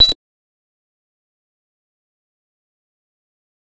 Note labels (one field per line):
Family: bass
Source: synthesizer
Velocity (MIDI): 50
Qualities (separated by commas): bright, distorted, fast decay, percussive